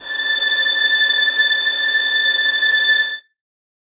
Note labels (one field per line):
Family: string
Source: acoustic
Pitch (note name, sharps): A6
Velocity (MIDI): 50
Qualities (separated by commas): reverb